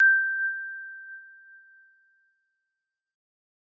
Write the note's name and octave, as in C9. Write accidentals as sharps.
G6